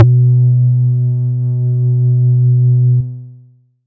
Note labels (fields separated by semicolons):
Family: bass; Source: synthesizer; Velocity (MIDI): 50; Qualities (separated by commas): long release, multiphonic